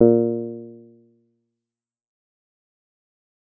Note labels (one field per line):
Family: bass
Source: synthesizer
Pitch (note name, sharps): A#2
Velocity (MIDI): 127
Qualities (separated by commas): dark, fast decay